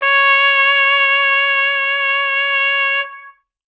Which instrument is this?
acoustic brass instrument